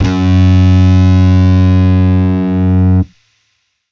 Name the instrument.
electronic bass